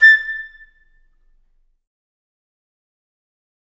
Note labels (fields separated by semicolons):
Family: flute; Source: acoustic; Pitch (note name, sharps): A6; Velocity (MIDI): 127; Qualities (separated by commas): fast decay, percussive, reverb